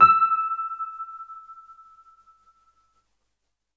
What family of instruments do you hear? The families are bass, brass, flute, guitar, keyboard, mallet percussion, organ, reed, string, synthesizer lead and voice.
keyboard